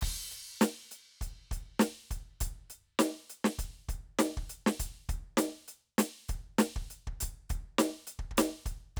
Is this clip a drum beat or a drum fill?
beat